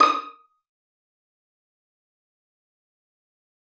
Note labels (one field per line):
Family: string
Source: acoustic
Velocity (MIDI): 25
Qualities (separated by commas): fast decay, percussive, reverb